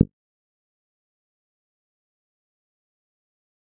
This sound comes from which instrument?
electronic guitar